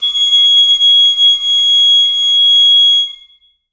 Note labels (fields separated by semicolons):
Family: reed; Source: acoustic; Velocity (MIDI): 25; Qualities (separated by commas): bright, reverb